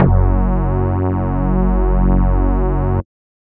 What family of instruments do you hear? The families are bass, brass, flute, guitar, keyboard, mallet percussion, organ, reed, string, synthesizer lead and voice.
bass